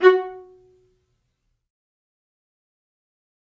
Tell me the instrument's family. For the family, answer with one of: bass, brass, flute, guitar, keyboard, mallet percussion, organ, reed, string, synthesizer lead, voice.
string